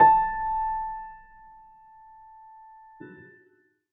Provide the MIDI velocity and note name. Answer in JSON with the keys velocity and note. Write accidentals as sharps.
{"velocity": 25, "note": "A5"}